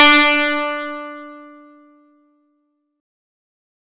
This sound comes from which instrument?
acoustic guitar